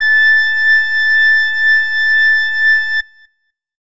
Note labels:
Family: flute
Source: acoustic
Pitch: A6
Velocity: 100

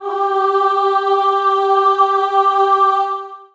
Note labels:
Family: voice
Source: acoustic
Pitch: G4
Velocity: 100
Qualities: long release, reverb

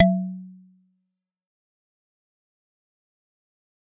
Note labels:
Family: mallet percussion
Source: acoustic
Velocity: 100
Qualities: fast decay, percussive

